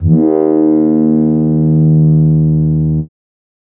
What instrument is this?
synthesizer keyboard